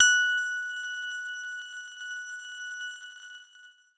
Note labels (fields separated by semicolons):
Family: guitar; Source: electronic; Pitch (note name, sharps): F#6; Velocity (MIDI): 75; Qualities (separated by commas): bright, long release